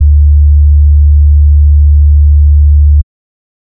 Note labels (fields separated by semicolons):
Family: bass; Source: synthesizer; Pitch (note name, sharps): D2; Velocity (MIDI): 25; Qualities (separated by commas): dark